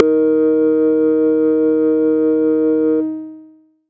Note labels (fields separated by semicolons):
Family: bass; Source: synthesizer; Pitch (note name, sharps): D#3; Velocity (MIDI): 100; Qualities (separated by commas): long release, multiphonic